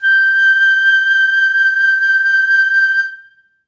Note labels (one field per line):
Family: flute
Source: acoustic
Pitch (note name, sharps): G6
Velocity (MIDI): 25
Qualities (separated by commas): reverb